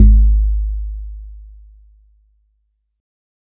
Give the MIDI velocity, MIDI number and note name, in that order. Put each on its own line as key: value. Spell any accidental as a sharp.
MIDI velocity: 25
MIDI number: 32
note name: G#1